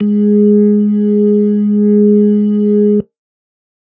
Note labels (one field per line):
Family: organ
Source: electronic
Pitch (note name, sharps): G#3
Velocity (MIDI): 127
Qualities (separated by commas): dark